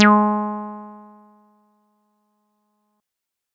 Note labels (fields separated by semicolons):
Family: bass; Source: synthesizer; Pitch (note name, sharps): G#3; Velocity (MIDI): 127; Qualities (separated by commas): distorted